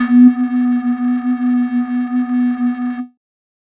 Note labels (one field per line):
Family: flute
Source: synthesizer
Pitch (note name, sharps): B3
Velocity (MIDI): 75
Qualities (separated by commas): distorted